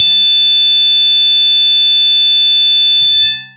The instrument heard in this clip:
electronic guitar